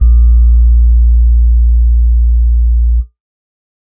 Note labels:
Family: keyboard; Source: electronic; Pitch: A#1; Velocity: 25; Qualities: dark

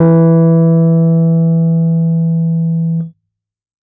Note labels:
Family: keyboard; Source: electronic; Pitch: E3; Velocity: 100; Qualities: dark

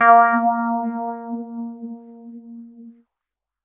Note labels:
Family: keyboard; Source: electronic; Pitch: A#3; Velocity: 100; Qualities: non-linear envelope

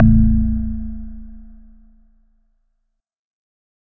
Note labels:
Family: organ; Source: electronic; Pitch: A0; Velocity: 75

